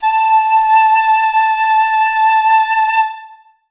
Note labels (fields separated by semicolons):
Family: flute; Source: acoustic; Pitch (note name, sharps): A5; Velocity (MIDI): 100; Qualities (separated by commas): reverb